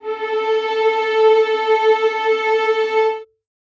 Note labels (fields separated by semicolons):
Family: string; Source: acoustic; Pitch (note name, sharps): A4; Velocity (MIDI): 25; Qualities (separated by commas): reverb